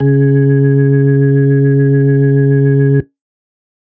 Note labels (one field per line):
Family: organ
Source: electronic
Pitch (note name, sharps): C#3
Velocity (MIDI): 50